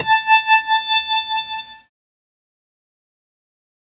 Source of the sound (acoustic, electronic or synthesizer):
synthesizer